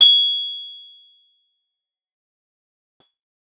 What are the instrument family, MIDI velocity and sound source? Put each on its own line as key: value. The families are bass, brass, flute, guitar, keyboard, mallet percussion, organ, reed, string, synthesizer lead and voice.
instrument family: guitar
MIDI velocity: 50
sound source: acoustic